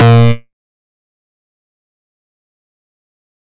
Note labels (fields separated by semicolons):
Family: bass; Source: synthesizer; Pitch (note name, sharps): A#2; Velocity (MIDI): 127; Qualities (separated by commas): fast decay, percussive